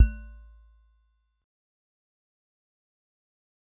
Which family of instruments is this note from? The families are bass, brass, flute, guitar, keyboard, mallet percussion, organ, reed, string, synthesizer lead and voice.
mallet percussion